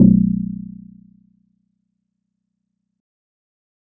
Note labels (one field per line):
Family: guitar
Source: synthesizer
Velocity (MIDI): 50